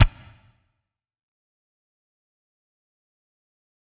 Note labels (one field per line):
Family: guitar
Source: electronic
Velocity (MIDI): 25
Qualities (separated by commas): distorted, fast decay, percussive